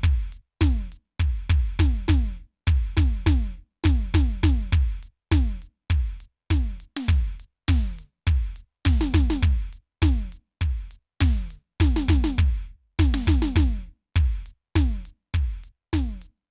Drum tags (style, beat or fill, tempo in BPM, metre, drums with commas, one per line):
rock
beat
102 BPM
4/4
closed hi-hat, open hi-hat, hi-hat pedal, snare, kick